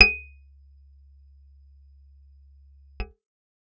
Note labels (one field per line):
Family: guitar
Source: acoustic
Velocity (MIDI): 75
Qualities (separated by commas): bright, percussive